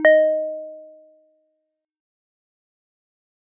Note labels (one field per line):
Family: mallet percussion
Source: acoustic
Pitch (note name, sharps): D#5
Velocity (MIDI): 25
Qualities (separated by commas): dark, fast decay, multiphonic